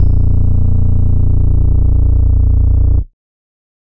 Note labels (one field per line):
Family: bass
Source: synthesizer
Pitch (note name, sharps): A#0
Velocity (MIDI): 100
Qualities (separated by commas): distorted, multiphonic, tempo-synced